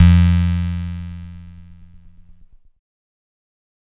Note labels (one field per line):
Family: keyboard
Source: electronic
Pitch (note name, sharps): F2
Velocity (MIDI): 100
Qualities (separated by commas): bright, distorted